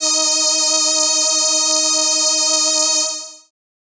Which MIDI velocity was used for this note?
50